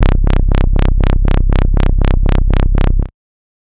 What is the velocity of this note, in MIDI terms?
25